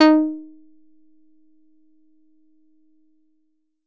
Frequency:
311.1 Hz